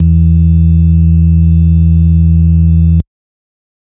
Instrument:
electronic organ